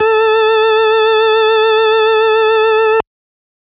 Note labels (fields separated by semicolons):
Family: organ; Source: electronic; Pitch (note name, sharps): A4; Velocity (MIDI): 50; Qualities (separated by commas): distorted